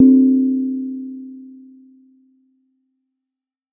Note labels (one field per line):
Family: mallet percussion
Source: acoustic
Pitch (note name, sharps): C4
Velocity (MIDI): 75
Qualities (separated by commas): dark, reverb